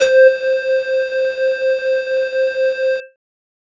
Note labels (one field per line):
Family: flute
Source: synthesizer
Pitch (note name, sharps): C5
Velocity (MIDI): 75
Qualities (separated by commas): distorted